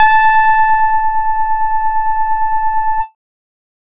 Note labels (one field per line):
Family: bass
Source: synthesizer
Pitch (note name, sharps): A5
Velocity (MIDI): 50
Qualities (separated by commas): distorted, multiphonic, tempo-synced